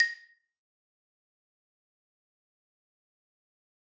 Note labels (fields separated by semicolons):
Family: mallet percussion; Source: acoustic; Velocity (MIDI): 127; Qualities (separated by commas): fast decay, percussive, reverb